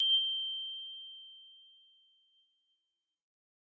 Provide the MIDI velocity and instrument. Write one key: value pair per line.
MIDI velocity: 50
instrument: electronic keyboard